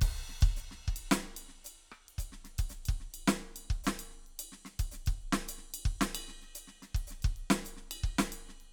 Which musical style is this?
Afro-Cuban rumba